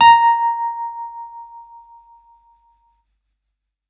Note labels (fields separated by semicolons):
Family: keyboard; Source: electronic; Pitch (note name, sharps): A#5; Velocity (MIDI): 127